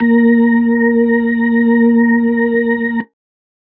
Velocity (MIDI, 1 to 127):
100